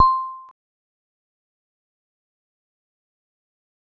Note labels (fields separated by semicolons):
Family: mallet percussion; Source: acoustic; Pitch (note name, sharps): C6; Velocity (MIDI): 25; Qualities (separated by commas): fast decay, percussive